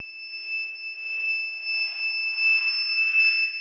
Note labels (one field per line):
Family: keyboard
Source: electronic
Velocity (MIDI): 25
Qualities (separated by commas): bright, long release